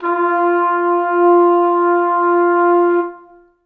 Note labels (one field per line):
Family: brass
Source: acoustic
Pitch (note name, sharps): F4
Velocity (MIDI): 50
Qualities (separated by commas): reverb